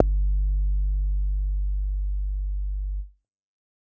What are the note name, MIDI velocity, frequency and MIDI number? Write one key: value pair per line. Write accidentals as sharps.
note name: G1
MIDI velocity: 75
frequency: 49 Hz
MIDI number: 31